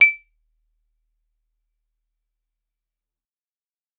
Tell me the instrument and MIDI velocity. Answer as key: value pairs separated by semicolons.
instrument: acoustic guitar; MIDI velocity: 100